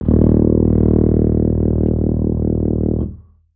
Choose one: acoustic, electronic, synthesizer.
acoustic